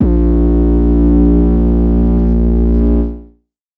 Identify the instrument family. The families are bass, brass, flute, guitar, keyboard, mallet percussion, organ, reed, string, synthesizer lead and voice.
synthesizer lead